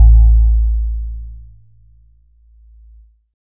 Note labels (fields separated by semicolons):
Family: keyboard; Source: electronic; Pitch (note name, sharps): A1; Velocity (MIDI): 50